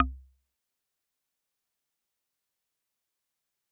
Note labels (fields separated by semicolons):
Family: mallet percussion; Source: acoustic; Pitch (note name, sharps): C2; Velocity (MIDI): 75; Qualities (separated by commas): fast decay, percussive